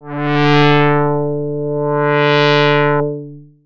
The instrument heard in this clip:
synthesizer bass